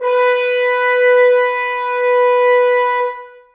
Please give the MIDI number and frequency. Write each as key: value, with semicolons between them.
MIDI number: 71; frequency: 493.9 Hz